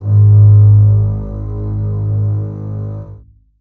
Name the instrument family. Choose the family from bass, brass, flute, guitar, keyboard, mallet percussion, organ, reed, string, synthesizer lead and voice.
string